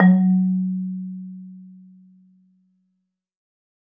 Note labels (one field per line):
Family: mallet percussion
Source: acoustic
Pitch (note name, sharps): F#3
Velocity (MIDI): 50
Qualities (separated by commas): dark, reverb